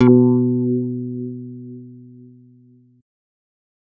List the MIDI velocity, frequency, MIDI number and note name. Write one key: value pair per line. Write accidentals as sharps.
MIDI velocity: 100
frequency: 123.5 Hz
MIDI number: 47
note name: B2